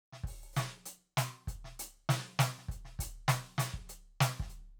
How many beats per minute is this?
100 BPM